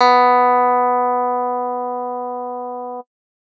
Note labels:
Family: guitar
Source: electronic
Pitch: B3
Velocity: 100

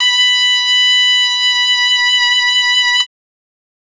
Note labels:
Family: reed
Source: acoustic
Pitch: B5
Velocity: 25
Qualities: bright, reverb

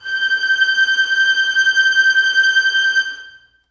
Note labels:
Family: string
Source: acoustic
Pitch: G6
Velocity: 25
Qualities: bright, non-linear envelope, reverb

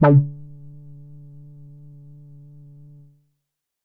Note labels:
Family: bass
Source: synthesizer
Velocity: 25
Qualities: distorted, percussive, tempo-synced

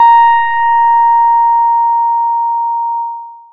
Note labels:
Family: bass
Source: synthesizer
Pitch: A#5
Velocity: 100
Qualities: distorted, long release

